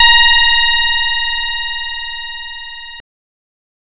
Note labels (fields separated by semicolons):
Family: guitar; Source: synthesizer; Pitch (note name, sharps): A#5; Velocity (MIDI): 127; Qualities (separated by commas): bright, distorted